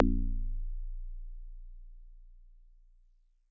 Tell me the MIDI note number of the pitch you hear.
22